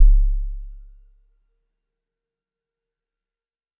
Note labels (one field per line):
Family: mallet percussion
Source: electronic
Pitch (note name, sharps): C#1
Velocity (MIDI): 75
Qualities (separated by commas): fast decay, non-linear envelope